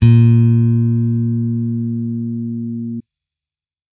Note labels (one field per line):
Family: bass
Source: electronic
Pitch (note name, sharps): A#2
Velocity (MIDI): 50